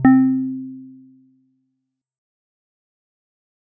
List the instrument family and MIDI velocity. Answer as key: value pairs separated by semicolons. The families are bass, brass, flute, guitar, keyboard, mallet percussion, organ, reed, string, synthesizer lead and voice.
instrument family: mallet percussion; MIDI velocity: 25